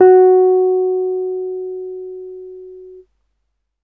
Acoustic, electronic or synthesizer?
electronic